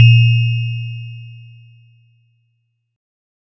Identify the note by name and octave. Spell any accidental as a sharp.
A#2